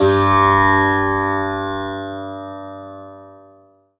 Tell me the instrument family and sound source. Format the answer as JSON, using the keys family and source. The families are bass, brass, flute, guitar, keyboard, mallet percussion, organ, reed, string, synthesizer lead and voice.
{"family": "guitar", "source": "acoustic"}